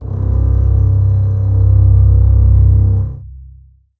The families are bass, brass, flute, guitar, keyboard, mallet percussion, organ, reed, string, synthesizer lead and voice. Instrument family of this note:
string